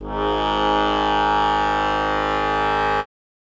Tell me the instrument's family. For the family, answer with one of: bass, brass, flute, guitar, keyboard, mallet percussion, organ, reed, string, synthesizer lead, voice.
reed